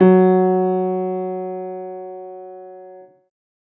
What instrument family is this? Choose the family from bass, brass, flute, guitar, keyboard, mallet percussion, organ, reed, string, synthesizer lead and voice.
keyboard